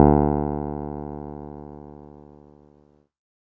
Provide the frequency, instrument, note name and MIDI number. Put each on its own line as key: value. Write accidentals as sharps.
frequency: 73.42 Hz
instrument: electronic keyboard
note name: D2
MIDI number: 38